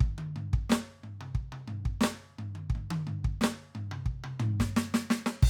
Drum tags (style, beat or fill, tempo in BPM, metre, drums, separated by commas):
rock, beat, 88 BPM, 4/4, crash, snare, high tom, mid tom, floor tom, kick